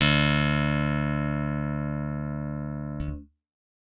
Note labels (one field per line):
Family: guitar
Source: electronic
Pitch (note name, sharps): D2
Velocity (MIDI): 127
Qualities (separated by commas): reverb